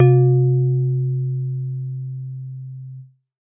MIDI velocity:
127